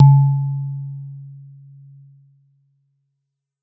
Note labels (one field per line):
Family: mallet percussion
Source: acoustic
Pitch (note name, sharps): C#3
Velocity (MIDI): 127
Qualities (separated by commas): dark